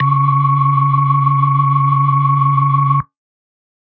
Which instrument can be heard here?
electronic organ